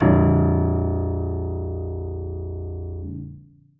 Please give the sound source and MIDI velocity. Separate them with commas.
acoustic, 100